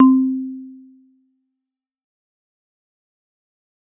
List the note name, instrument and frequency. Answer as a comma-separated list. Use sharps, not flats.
C4, acoustic mallet percussion instrument, 261.6 Hz